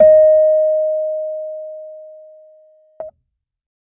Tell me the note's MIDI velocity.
75